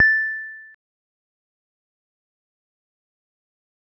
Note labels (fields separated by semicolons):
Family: guitar; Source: synthesizer; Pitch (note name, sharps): A6; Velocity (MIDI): 25; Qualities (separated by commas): dark, fast decay, percussive